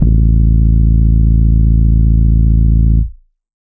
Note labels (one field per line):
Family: organ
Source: electronic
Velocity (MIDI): 100